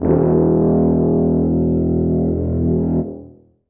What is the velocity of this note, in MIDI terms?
127